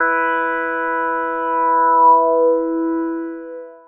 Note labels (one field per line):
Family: synthesizer lead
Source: synthesizer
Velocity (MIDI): 50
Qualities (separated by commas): long release